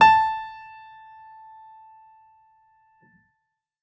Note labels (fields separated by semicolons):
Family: keyboard; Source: acoustic; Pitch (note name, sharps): A5; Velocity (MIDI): 127; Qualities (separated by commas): percussive